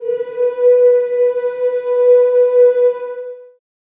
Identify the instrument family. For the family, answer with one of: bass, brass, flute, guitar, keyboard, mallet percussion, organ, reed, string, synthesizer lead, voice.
voice